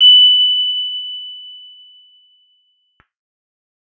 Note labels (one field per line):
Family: guitar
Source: electronic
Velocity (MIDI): 75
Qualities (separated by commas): reverb